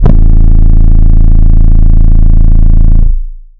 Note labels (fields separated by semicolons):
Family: organ; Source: electronic; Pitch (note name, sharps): A0; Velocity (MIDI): 127; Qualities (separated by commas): dark, long release